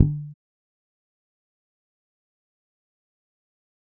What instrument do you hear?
electronic bass